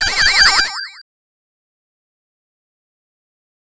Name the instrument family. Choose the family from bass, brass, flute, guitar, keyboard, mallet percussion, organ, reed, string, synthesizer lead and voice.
bass